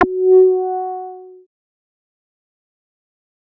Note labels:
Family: bass; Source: synthesizer; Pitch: F#4; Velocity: 127; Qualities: distorted, fast decay

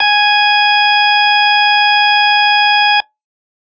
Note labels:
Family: organ; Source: electronic; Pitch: G#5; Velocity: 25; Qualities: bright

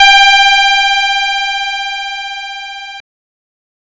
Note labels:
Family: guitar; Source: synthesizer; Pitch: G5; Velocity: 50; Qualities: bright, distorted

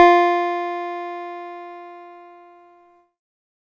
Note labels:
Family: keyboard; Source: electronic; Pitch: F4; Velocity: 75; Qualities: distorted

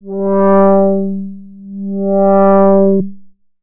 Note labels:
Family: bass; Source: synthesizer; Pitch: G3; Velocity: 25; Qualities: distorted, tempo-synced

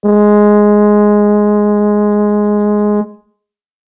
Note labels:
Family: brass; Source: acoustic; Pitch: G#3; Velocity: 100

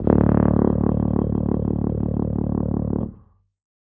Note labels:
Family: brass; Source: acoustic; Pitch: D1; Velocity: 50

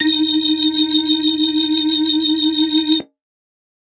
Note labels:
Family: organ; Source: electronic; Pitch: D#4; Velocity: 127; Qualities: bright

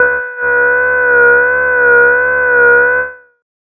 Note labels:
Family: bass; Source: synthesizer; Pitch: B4; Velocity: 100; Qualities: distorted, tempo-synced

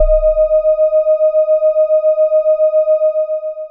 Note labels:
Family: bass; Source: synthesizer; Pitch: D#5; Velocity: 25; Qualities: long release

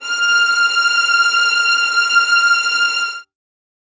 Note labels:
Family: string; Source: acoustic; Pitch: F6; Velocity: 100; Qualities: reverb

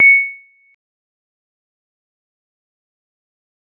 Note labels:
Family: mallet percussion; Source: acoustic; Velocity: 25; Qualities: fast decay, non-linear envelope, percussive

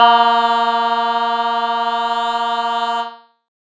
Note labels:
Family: keyboard; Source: electronic; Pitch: A#3; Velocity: 127; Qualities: bright, distorted, multiphonic

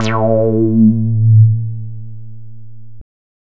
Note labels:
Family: bass; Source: synthesizer; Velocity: 75; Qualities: distorted

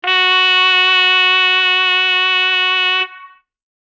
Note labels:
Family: brass; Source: acoustic; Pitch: F#4; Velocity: 127; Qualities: bright, distorted

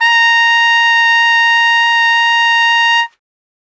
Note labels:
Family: brass; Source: acoustic; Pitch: A#5; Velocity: 50; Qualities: bright

